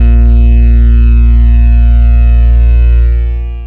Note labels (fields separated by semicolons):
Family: bass; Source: synthesizer; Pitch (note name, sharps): A#1; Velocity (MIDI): 100; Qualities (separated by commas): long release